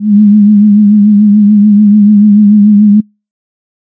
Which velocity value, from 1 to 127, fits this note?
127